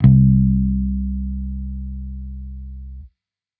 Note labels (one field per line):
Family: bass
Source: electronic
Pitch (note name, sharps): C2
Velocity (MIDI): 25